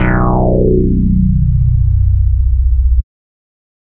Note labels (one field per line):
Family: bass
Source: synthesizer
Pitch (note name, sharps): B-1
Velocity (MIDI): 75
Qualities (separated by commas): distorted